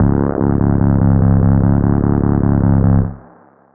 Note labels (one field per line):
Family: bass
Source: synthesizer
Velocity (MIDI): 50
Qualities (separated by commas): long release, reverb